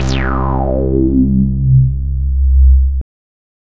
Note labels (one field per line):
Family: bass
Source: synthesizer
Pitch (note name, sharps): C2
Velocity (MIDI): 100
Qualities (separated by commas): distorted